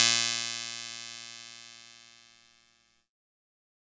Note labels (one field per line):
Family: keyboard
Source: electronic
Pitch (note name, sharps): A#2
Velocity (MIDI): 25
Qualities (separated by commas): bright, distorted